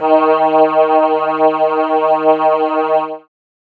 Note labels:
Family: keyboard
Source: synthesizer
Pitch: D#3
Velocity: 75

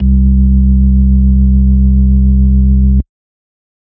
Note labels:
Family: organ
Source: electronic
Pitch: C2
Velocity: 127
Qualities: dark, distorted

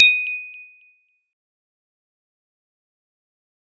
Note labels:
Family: mallet percussion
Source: acoustic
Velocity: 75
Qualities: fast decay, percussive

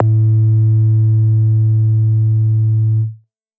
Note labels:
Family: bass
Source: synthesizer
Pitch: A2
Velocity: 100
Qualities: distorted

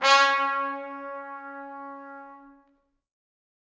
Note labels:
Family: brass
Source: acoustic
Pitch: C#4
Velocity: 25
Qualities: bright, reverb

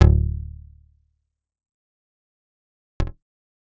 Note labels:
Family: bass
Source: synthesizer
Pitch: D1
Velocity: 100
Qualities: fast decay, percussive

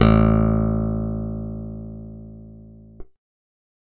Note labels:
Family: keyboard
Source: electronic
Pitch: A1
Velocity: 50

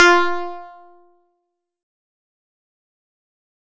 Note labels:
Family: guitar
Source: acoustic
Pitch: F4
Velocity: 75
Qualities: distorted, fast decay

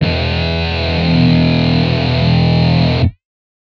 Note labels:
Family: guitar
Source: synthesizer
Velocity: 75

